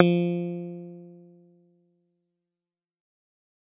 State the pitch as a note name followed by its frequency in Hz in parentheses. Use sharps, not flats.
F3 (174.6 Hz)